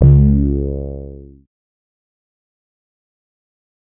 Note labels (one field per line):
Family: bass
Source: synthesizer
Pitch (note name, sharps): C#2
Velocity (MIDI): 100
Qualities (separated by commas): distorted, fast decay